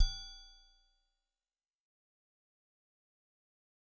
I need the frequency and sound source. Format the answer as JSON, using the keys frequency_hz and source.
{"frequency_hz": 29.14, "source": "acoustic"}